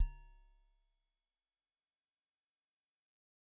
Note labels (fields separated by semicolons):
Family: mallet percussion; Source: acoustic; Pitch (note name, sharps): C#1; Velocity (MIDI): 100; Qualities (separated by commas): fast decay, percussive